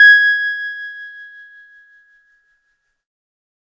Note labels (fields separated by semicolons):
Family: keyboard; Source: electronic; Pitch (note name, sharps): G#6; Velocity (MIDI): 50